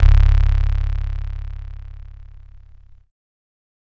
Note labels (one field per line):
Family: keyboard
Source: electronic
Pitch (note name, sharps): C#1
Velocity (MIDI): 75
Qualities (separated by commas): bright, distorted